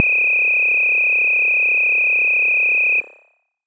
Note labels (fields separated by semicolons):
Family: bass; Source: synthesizer; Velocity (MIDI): 50